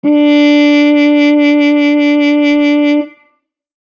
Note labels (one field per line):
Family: brass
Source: acoustic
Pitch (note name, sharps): D4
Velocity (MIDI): 75